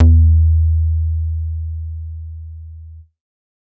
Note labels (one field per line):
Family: bass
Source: synthesizer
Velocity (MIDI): 25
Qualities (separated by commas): dark